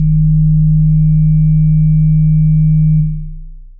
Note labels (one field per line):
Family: synthesizer lead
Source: synthesizer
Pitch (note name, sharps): B0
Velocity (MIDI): 100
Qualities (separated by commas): long release